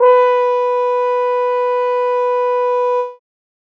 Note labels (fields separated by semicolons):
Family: brass; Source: acoustic; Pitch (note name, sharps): B4; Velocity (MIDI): 100